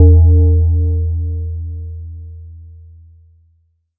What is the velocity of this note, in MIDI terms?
50